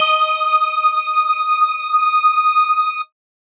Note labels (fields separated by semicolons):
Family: mallet percussion; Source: electronic; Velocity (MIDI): 25